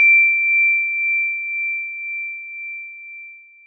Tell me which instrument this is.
acoustic mallet percussion instrument